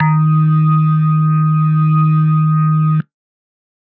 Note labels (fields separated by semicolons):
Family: organ; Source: electronic; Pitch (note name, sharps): D#3; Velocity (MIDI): 100